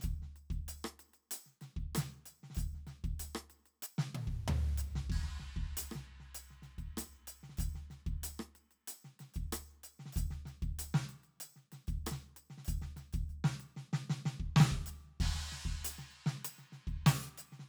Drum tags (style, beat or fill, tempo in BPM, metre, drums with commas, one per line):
funk
beat
95 BPM
4/4
crash, percussion, snare, cross-stick, high tom, floor tom, kick